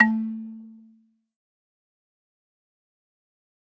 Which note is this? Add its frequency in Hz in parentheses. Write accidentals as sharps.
A3 (220 Hz)